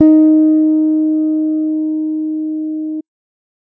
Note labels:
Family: bass; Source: electronic; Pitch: D#4; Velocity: 75

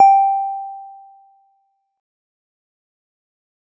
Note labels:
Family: guitar; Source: synthesizer; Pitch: G5; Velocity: 75; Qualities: dark, fast decay

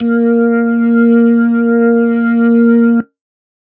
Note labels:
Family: organ; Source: electronic; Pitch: A#3; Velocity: 75

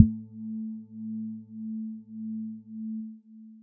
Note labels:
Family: mallet percussion; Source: electronic; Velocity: 25

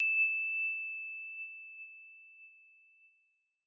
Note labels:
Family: keyboard; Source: electronic; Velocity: 100; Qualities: bright

